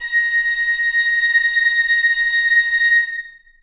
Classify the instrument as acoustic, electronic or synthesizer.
acoustic